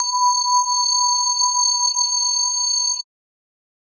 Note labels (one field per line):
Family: mallet percussion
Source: electronic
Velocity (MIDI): 100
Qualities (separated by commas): bright, multiphonic, non-linear envelope